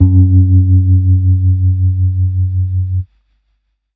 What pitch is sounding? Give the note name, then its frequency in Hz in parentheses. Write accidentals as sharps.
F#2 (92.5 Hz)